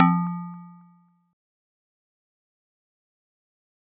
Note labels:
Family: mallet percussion; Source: acoustic; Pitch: F3; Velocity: 25; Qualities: fast decay

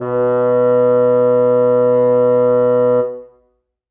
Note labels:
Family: reed; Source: acoustic; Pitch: B2; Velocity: 75; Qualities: reverb

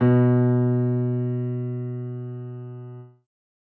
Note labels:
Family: keyboard; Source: acoustic; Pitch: B2; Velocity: 75

